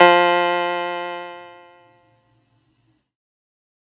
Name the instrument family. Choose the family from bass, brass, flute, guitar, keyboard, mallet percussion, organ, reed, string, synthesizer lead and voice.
keyboard